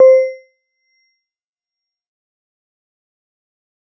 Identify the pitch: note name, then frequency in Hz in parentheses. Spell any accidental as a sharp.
C5 (523.3 Hz)